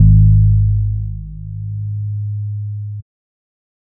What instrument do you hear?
synthesizer bass